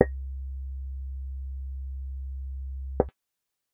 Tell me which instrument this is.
synthesizer bass